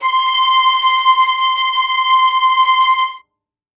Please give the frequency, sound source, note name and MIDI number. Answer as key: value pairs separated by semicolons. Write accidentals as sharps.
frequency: 1047 Hz; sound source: acoustic; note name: C6; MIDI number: 84